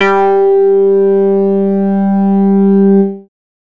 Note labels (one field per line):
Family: bass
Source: synthesizer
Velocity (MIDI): 100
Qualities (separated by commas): distorted